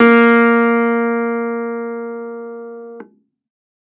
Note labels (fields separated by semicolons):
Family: keyboard; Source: electronic; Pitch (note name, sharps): A#3; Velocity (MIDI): 75; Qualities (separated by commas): distorted